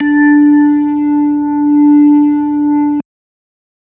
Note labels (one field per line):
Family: organ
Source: electronic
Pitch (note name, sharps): D4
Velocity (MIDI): 75